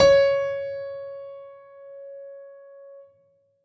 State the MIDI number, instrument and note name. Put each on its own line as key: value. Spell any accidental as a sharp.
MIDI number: 73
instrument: acoustic keyboard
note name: C#5